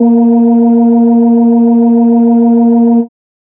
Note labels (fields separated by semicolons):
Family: organ; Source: electronic; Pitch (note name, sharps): A#3; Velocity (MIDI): 25